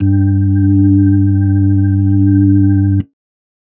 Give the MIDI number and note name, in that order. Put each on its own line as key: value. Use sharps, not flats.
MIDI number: 43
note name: G2